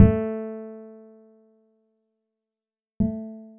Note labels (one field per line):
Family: guitar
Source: acoustic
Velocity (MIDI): 50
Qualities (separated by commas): dark